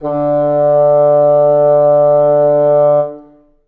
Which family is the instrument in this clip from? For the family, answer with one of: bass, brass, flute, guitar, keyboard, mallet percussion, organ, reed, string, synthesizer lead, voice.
reed